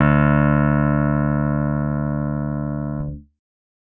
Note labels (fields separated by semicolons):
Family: guitar; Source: electronic; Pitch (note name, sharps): D2; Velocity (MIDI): 75; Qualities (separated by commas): reverb